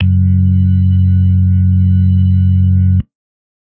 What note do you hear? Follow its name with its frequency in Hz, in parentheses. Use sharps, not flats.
F#2 (92.5 Hz)